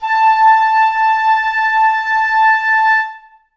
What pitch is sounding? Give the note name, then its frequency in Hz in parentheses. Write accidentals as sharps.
A5 (880 Hz)